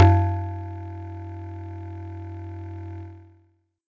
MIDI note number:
42